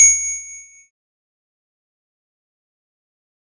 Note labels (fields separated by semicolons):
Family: keyboard; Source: electronic; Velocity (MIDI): 100; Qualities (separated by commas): fast decay, percussive, reverb